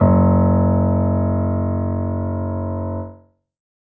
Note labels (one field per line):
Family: keyboard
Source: acoustic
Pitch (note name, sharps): F#1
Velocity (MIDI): 50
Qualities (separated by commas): reverb